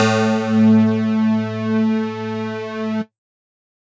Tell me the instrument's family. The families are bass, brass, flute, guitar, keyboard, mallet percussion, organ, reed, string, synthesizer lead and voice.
mallet percussion